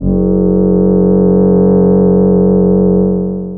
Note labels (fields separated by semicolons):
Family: voice; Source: synthesizer; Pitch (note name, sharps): F#1; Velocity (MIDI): 50; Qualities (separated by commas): distorted, long release